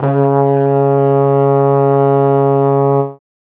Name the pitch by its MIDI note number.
49